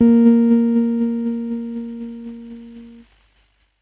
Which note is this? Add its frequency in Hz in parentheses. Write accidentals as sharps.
A#3 (233.1 Hz)